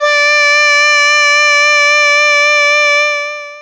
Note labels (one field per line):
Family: voice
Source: synthesizer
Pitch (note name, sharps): D5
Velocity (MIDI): 75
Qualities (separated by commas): distorted, long release